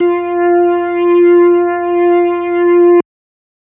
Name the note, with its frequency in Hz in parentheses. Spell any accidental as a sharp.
F4 (349.2 Hz)